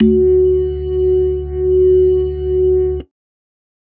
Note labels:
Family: organ; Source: electronic; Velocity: 25

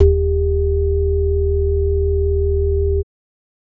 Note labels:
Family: organ; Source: electronic; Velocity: 100; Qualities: multiphonic

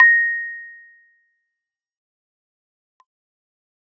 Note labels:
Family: keyboard; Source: electronic; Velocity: 50; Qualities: fast decay

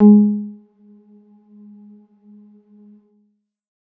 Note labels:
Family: keyboard; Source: electronic; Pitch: G#3; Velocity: 127; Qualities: dark, percussive, reverb

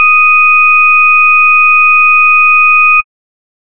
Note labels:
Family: bass; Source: synthesizer; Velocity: 50; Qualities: distorted

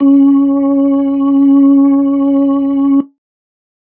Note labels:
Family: organ; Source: electronic; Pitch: C#4; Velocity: 75; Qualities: dark

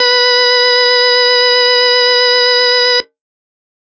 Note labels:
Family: organ; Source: electronic; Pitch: B4; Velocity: 100

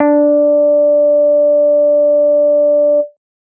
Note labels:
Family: bass; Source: synthesizer; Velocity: 75

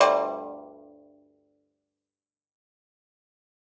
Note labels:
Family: guitar; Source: acoustic; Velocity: 100; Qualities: fast decay, reverb

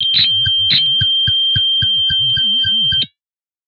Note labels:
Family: guitar; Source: electronic; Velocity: 50

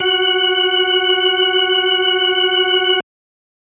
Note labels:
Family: organ; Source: electronic; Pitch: F#4; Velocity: 75

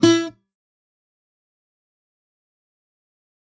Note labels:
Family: guitar; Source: acoustic; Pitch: E4; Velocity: 127; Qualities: fast decay, percussive, reverb

